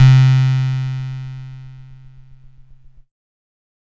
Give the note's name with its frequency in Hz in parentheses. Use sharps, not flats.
C3 (130.8 Hz)